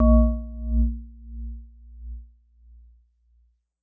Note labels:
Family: mallet percussion; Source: acoustic; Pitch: A#1; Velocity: 50; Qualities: dark, non-linear envelope

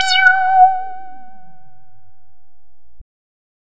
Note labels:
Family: bass; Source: synthesizer; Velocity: 100; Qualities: distorted

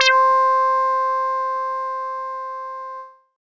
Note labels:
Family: bass; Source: synthesizer; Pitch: C5; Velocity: 127; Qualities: distorted

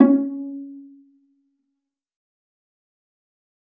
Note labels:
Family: string; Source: acoustic; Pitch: C#4; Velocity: 127; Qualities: dark, fast decay, reverb

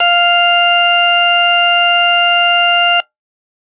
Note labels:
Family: organ; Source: electronic; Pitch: F5; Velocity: 25; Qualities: bright

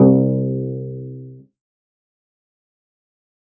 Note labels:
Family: string; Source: acoustic; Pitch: C2; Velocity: 50; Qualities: dark, fast decay, reverb

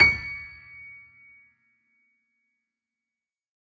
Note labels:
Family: keyboard; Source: acoustic; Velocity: 100; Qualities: fast decay, percussive, reverb

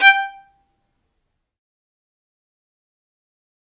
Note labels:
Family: string; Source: acoustic; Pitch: G5; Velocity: 100; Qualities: fast decay, percussive, reverb

